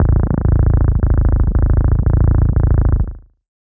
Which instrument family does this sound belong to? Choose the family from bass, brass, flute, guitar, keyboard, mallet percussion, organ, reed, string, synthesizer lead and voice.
bass